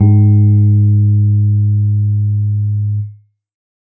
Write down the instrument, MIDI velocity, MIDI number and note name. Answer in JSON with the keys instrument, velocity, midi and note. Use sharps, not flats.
{"instrument": "electronic keyboard", "velocity": 25, "midi": 44, "note": "G#2"}